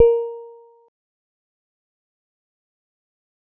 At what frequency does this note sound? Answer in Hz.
466.2 Hz